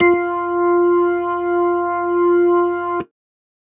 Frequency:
349.2 Hz